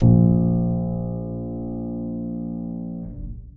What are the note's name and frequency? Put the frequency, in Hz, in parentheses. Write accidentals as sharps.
A#1 (58.27 Hz)